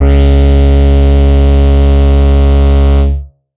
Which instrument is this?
synthesizer bass